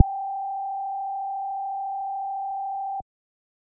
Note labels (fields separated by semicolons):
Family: bass; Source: synthesizer; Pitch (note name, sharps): G5; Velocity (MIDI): 75